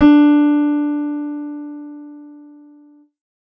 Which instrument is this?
synthesizer keyboard